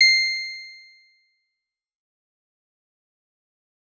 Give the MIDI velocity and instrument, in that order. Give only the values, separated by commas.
127, electronic guitar